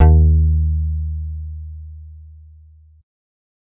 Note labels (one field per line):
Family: bass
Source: synthesizer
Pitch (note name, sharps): D#2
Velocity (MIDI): 75